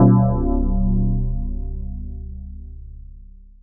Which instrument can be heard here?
electronic mallet percussion instrument